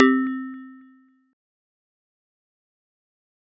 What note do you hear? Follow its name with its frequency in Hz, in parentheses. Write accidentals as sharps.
C4 (261.6 Hz)